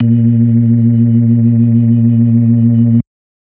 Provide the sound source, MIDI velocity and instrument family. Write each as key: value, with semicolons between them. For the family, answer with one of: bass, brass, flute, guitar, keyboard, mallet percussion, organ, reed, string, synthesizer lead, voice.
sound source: electronic; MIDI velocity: 75; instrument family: organ